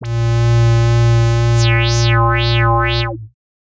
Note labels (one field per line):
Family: bass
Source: synthesizer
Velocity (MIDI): 127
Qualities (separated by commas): bright, distorted, non-linear envelope